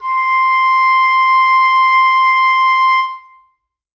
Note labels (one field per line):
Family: reed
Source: acoustic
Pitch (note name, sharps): C6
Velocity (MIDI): 25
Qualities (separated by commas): reverb